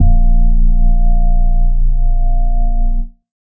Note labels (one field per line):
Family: organ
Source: electronic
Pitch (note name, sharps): A#0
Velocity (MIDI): 100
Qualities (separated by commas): dark